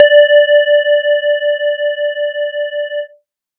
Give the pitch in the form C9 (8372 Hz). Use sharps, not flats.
D5 (587.3 Hz)